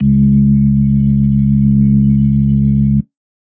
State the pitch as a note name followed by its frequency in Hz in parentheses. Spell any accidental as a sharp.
C#2 (69.3 Hz)